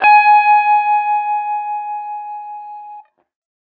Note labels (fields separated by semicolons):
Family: guitar; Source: electronic; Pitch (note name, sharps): G#5; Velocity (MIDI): 25; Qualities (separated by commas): distorted